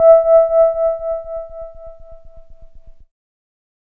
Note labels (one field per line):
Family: keyboard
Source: electronic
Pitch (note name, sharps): E5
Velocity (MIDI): 100